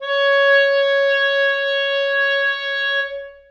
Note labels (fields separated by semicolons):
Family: reed; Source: acoustic; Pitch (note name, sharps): C#5; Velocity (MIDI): 127; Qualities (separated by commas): reverb